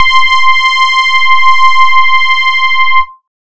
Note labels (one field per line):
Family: bass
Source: synthesizer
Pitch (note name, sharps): C6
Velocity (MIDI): 100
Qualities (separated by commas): bright, distorted